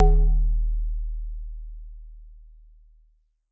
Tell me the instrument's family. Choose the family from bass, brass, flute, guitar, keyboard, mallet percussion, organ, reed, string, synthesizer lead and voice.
mallet percussion